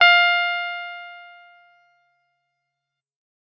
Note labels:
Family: guitar; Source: electronic; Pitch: F5; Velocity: 50

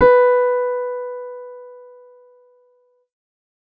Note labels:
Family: keyboard; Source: synthesizer; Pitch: B4; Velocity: 75

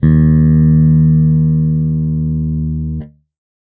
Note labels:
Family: bass; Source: electronic; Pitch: D#2; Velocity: 75

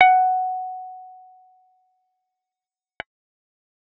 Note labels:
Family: bass; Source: synthesizer; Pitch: F#5; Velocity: 75; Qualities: fast decay

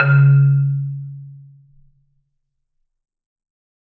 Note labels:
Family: mallet percussion; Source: acoustic; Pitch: C#3; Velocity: 75; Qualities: reverb

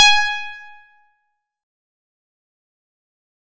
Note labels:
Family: guitar; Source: acoustic; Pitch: G#5; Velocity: 75; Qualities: bright, distorted, fast decay, percussive

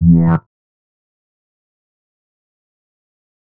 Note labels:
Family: bass; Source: synthesizer; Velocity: 50; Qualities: distorted, fast decay, percussive

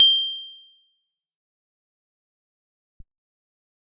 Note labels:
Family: guitar; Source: electronic; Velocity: 127; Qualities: bright, fast decay, percussive

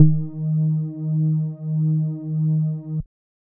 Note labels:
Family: bass; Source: synthesizer; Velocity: 25

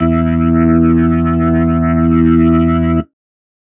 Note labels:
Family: keyboard; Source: electronic; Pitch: E2; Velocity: 127; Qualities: distorted

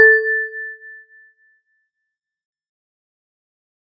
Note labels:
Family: mallet percussion; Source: acoustic; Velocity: 100; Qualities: fast decay

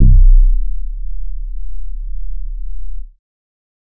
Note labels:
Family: bass; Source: synthesizer; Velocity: 25; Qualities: dark, distorted

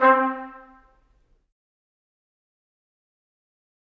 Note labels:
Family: brass; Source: acoustic; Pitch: C4; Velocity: 25; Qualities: fast decay, percussive, reverb

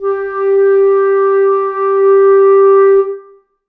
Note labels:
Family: reed; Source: acoustic; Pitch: G4; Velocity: 100; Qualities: reverb

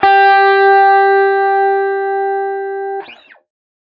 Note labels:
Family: guitar; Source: electronic; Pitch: G4; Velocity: 100; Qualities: distorted

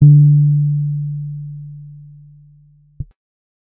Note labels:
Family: bass; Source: synthesizer; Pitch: D3; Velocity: 25; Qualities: dark

